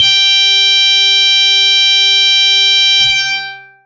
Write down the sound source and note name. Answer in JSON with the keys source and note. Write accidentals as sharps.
{"source": "electronic", "note": "G5"}